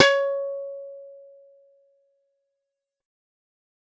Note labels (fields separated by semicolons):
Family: guitar; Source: synthesizer; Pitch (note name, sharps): C#5; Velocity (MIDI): 25; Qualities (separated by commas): fast decay